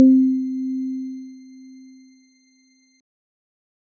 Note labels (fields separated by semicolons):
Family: keyboard; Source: electronic; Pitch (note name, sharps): C4; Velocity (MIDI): 75; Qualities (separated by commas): dark